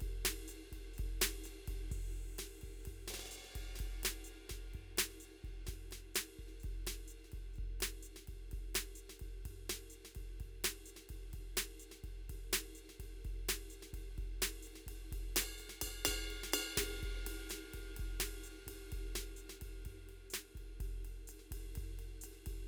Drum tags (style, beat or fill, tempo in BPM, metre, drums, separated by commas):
bossa nova, beat, 127 BPM, 4/4, crash, ride, ride bell, hi-hat pedal, snare, kick